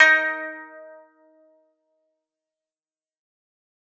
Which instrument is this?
acoustic guitar